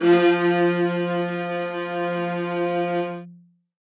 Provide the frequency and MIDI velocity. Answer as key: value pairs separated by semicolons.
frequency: 174.6 Hz; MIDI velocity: 127